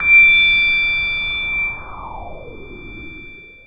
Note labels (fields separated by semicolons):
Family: synthesizer lead; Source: synthesizer; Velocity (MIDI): 127; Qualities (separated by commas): long release